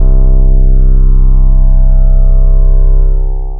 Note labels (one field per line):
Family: bass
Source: synthesizer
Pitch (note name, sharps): C1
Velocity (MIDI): 75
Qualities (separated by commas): long release